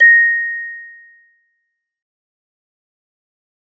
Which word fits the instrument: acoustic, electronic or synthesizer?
acoustic